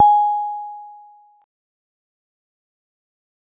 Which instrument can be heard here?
acoustic mallet percussion instrument